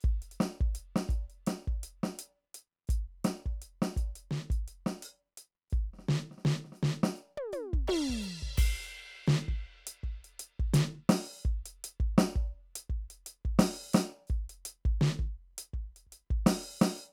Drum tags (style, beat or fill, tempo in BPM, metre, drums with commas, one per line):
New Orleans funk
beat
84 BPM
4/4
crash, ride, closed hi-hat, open hi-hat, hi-hat pedal, snare, high tom, floor tom, kick